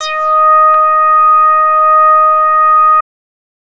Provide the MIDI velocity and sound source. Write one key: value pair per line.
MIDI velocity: 100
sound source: synthesizer